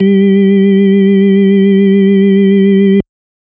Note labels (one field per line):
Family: organ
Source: electronic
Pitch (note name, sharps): G3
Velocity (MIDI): 25